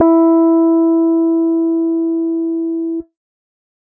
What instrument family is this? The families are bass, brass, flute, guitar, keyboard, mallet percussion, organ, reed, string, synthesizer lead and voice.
keyboard